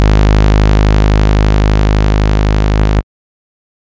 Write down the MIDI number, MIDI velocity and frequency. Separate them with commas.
32, 127, 51.91 Hz